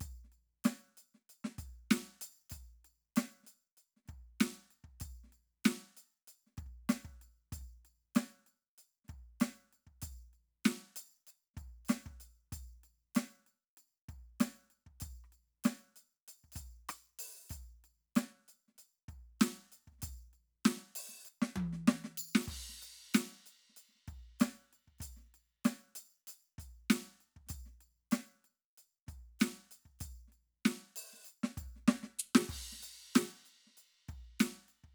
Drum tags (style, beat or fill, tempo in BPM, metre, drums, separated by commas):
soul, beat, 96 BPM, 4/4, crash, percussion, snare, cross-stick, high tom, kick